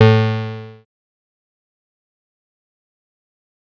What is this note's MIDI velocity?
127